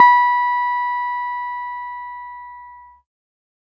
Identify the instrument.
electronic keyboard